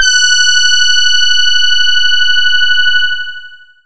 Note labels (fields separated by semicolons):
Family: voice; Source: synthesizer; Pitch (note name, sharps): F#6; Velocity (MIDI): 50; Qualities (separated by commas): bright, long release